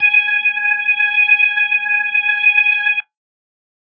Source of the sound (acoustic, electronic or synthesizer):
electronic